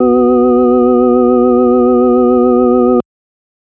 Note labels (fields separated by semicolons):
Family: organ; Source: electronic; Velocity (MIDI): 127; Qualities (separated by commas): multiphonic